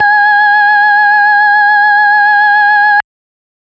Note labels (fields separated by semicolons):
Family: organ; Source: electronic; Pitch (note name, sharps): G#5; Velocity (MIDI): 75